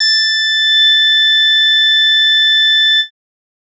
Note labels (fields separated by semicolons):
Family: bass; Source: synthesizer; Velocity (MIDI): 75; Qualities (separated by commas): bright, distorted